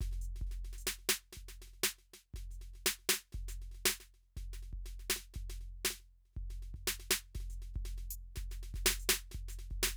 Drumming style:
songo